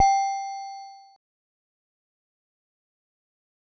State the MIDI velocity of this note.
25